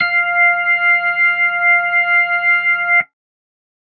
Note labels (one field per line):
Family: organ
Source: electronic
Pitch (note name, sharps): F5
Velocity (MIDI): 50